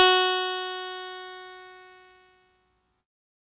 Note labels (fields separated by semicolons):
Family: keyboard; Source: electronic; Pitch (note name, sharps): F#4; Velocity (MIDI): 50; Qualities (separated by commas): bright, distorted